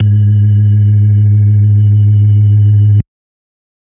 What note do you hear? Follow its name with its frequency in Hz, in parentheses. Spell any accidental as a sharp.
G#2 (103.8 Hz)